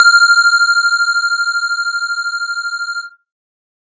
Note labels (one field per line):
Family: synthesizer lead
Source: synthesizer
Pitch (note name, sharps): F6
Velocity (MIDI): 127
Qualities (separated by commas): distorted